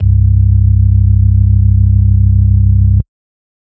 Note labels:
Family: organ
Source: electronic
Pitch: C1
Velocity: 75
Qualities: dark, distorted

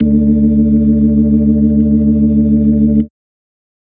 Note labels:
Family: organ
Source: electronic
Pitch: D2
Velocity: 50

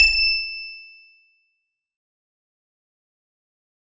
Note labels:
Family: guitar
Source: acoustic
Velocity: 100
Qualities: bright, distorted, fast decay

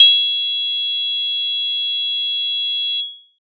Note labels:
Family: keyboard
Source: electronic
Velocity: 127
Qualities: bright

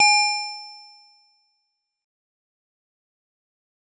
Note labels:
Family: mallet percussion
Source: acoustic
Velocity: 75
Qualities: bright, fast decay

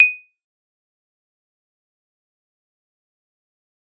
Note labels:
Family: mallet percussion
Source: acoustic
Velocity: 50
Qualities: bright, fast decay, percussive

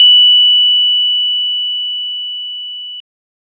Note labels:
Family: organ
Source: electronic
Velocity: 127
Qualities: bright

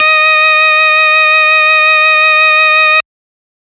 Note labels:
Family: organ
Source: electronic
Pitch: D#5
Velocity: 75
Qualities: bright, distorted

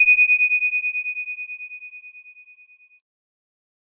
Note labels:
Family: bass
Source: synthesizer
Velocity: 25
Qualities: bright

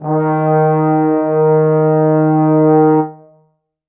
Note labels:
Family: brass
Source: acoustic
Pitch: D#3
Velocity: 75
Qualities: dark, reverb

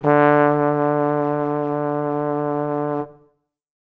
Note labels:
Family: brass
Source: acoustic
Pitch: D3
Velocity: 50

